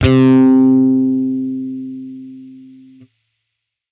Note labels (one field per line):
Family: bass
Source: electronic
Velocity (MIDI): 127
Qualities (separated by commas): distorted